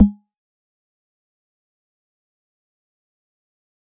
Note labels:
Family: mallet percussion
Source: electronic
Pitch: G#3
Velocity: 25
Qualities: fast decay, percussive

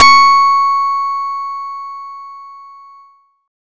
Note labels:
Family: guitar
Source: acoustic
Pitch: C#6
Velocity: 127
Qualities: bright

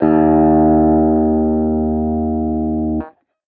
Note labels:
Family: guitar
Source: electronic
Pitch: D#2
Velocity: 75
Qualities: distorted

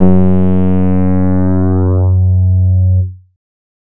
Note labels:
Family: bass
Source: synthesizer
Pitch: F#2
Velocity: 25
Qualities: distorted

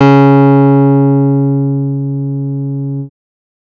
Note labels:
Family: bass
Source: synthesizer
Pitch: C#3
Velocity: 25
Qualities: distorted

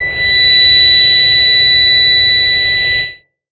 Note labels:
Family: bass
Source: synthesizer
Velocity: 75

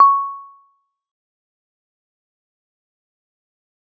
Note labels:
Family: mallet percussion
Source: acoustic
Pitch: C#6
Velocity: 50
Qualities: fast decay, percussive

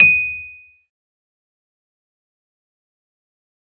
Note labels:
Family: keyboard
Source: electronic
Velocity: 50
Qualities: fast decay, percussive

